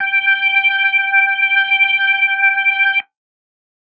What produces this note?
electronic organ